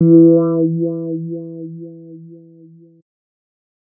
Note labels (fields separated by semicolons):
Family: bass; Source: synthesizer; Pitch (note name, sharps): E3; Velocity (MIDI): 25; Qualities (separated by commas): dark, distorted